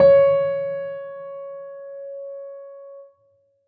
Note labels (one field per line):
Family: keyboard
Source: acoustic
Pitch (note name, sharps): C#5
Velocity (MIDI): 75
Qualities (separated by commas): reverb